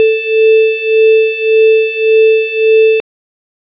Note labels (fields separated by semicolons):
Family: organ; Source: electronic; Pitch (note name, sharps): A4; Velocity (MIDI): 50